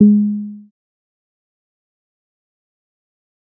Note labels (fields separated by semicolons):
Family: bass; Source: synthesizer; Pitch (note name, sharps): G#3; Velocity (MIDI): 127; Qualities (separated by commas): dark, fast decay, percussive